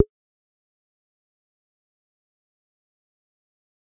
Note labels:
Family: bass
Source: synthesizer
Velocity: 127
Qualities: fast decay, percussive

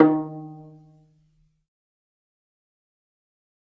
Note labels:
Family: string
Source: acoustic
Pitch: D#3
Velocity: 100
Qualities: dark, fast decay, percussive, reverb

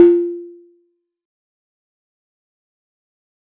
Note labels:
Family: mallet percussion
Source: acoustic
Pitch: F4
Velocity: 75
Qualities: fast decay, percussive

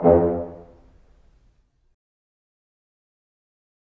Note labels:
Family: brass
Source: acoustic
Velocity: 50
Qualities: fast decay, percussive, reverb

